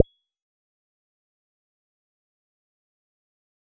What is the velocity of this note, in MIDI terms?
127